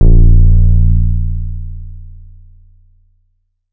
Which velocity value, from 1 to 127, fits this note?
75